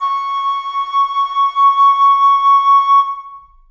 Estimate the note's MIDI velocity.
127